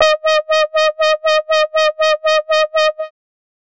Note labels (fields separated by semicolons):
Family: bass; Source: synthesizer; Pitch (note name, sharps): D#5; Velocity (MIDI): 127; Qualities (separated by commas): bright, distorted, tempo-synced